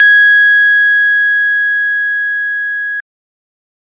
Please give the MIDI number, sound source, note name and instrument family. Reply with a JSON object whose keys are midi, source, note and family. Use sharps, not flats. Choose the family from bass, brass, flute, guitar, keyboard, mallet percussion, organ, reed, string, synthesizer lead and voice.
{"midi": 92, "source": "electronic", "note": "G#6", "family": "organ"}